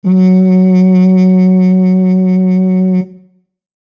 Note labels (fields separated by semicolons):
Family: brass; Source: acoustic; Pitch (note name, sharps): F#3; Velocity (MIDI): 75